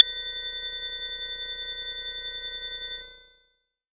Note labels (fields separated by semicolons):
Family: bass; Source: synthesizer; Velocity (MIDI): 75; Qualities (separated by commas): multiphonic